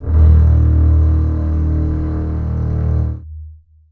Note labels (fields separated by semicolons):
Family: string; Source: acoustic; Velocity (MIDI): 50; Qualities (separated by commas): long release, reverb